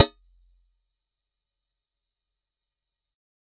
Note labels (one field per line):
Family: guitar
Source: acoustic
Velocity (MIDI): 127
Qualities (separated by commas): fast decay, percussive